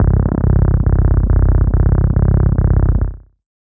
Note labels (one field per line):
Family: bass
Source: synthesizer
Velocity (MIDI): 25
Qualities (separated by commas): distorted, tempo-synced